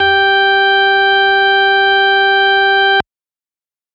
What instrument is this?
electronic organ